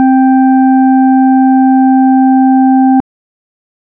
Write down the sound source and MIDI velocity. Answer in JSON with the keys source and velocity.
{"source": "electronic", "velocity": 127}